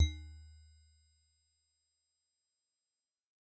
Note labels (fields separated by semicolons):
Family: mallet percussion; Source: acoustic; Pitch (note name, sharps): D#2; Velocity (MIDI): 127; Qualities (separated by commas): percussive